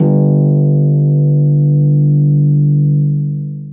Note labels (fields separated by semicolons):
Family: string; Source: acoustic; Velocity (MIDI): 25; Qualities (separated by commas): long release, reverb